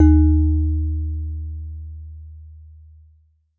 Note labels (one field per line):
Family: mallet percussion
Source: acoustic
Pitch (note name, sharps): D#2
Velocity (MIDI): 127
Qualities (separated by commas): dark